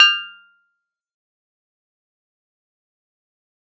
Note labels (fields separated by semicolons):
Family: keyboard; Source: electronic; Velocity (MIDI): 100; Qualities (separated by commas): fast decay, percussive